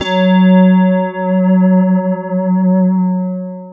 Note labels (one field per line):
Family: guitar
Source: electronic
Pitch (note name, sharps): F#3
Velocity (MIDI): 75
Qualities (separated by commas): long release, multiphonic, non-linear envelope